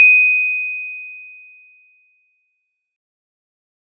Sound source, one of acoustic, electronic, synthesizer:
acoustic